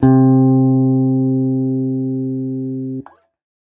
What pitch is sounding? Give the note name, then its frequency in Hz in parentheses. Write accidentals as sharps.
C3 (130.8 Hz)